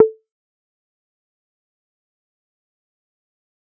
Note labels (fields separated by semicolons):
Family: guitar; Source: electronic; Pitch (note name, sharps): A4; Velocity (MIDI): 25; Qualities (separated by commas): fast decay, percussive